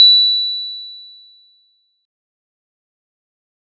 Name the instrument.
electronic keyboard